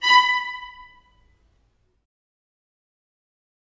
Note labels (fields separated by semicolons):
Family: string; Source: acoustic; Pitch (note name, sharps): B5; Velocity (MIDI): 25; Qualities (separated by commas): fast decay, reverb